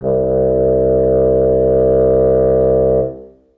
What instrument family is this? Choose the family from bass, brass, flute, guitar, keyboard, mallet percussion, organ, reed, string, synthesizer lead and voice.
reed